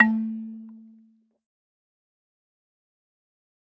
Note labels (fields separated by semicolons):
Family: mallet percussion; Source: acoustic; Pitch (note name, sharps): A3; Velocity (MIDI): 75; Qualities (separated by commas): fast decay, reverb